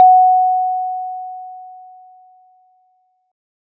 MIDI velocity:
25